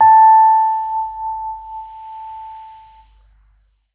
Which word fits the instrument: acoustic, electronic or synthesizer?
electronic